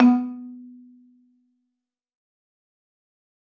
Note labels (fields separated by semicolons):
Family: mallet percussion; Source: acoustic; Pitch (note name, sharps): B3; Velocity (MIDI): 127; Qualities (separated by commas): dark, fast decay, percussive, reverb